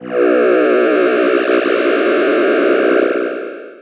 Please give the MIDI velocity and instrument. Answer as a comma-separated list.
127, synthesizer voice